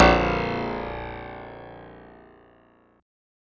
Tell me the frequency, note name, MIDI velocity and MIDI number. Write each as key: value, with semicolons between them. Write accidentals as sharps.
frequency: 29.14 Hz; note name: A#0; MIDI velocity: 127; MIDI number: 22